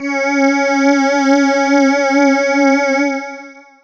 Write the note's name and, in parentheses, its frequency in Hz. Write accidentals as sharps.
C#4 (277.2 Hz)